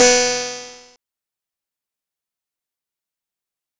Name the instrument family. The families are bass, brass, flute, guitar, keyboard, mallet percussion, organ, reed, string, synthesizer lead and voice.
guitar